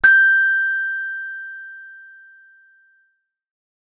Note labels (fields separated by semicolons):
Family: guitar; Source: acoustic; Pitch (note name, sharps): G6; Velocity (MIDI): 75; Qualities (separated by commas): bright, distorted